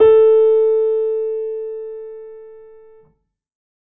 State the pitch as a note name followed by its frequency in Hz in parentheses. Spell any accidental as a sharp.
A4 (440 Hz)